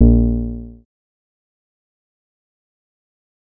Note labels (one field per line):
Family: synthesizer lead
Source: synthesizer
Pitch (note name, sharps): A#1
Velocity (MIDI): 50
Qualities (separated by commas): distorted, fast decay